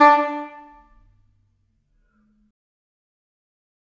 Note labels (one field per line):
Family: reed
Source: acoustic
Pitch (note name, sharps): D4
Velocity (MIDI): 100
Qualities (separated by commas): fast decay, percussive, reverb